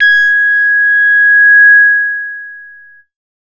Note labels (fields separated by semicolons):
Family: bass; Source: synthesizer; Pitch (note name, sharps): G#6; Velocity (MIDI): 50; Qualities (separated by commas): distorted